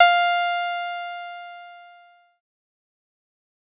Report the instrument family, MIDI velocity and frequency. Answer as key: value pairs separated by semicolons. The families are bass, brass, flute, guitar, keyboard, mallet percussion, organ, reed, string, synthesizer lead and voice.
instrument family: bass; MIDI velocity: 75; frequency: 698.5 Hz